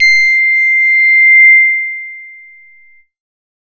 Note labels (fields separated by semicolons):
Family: bass; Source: synthesizer; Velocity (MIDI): 100; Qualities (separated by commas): distorted